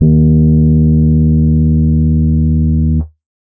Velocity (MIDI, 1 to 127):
50